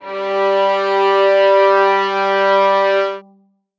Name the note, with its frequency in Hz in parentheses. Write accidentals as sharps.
G3 (196 Hz)